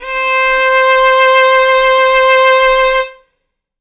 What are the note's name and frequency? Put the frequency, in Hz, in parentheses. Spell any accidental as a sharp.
C5 (523.3 Hz)